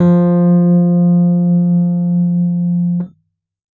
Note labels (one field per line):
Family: keyboard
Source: electronic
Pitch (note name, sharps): F3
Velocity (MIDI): 100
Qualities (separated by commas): dark